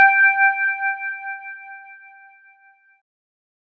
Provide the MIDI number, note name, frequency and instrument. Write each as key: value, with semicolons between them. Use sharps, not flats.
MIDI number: 79; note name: G5; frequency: 784 Hz; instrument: electronic keyboard